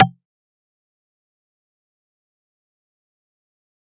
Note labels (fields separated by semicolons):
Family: mallet percussion; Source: acoustic; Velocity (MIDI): 100; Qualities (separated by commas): fast decay, percussive